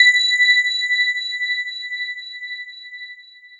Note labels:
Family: mallet percussion; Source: electronic; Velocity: 50; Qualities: bright, long release

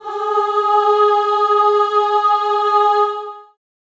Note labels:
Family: voice; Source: acoustic; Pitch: G#4; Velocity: 75; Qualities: long release, reverb

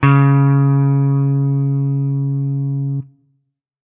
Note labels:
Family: guitar; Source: electronic; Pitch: C#3; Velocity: 100; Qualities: distorted

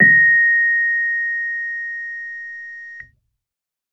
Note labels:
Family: keyboard; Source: electronic; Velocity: 25

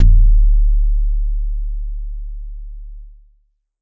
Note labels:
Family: bass; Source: synthesizer; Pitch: D1; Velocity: 75; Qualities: distorted

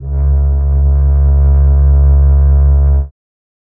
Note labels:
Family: string; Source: acoustic; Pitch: C#2; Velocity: 25; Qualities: dark, reverb

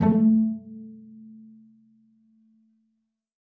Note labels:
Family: string; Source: acoustic; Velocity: 100; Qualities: dark, reverb

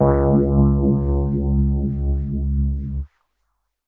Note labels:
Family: keyboard; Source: electronic; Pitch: C#2; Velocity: 75; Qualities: distorted, non-linear envelope

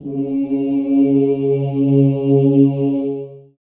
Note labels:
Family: voice; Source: acoustic; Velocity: 127; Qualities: dark, long release, reverb

